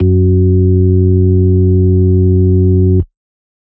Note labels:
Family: organ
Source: electronic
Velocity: 75

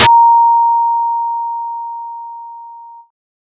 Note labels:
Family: bass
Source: synthesizer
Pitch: A#5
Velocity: 100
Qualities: bright

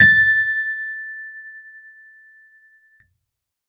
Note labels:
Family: keyboard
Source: electronic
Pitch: A6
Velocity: 100

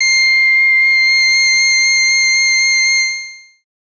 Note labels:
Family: bass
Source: synthesizer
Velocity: 25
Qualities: distorted, long release

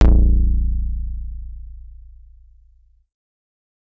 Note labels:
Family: bass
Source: synthesizer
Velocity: 75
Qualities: distorted

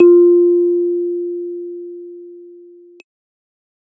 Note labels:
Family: keyboard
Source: electronic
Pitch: F4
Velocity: 25

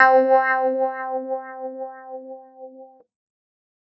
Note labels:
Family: keyboard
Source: electronic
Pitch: C4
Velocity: 127

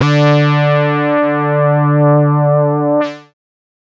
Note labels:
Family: bass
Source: synthesizer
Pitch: D3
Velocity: 25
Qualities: distorted, multiphonic

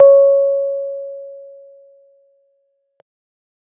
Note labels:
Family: keyboard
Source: electronic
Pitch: C#5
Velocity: 25

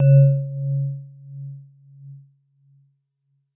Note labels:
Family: mallet percussion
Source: acoustic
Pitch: C#3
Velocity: 50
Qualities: dark, non-linear envelope

